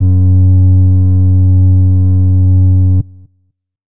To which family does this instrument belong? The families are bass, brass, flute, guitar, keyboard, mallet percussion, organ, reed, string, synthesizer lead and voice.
flute